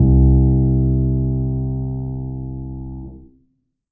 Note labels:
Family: keyboard; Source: acoustic; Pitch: C2; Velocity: 25; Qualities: dark, reverb

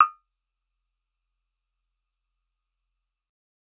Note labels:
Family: bass; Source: synthesizer; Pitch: D#6; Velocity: 75; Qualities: percussive

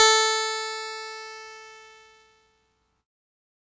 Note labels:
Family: keyboard; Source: electronic; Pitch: A4; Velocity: 75; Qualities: bright, distorted

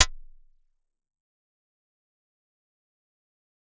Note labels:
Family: mallet percussion; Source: acoustic; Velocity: 50; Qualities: fast decay, percussive

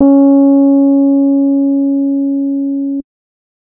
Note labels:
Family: keyboard; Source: electronic; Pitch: C#4; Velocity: 75; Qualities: dark

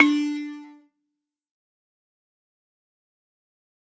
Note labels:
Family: mallet percussion; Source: acoustic; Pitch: D4; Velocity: 100; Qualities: distorted, fast decay, reverb

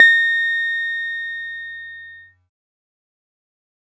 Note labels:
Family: keyboard; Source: electronic; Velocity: 50; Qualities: fast decay

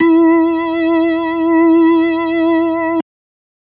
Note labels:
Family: organ; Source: electronic; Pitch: E4; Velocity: 25

